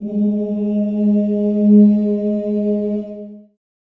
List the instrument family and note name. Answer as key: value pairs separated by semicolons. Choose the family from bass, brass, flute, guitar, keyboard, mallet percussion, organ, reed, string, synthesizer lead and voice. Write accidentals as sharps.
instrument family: voice; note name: G#3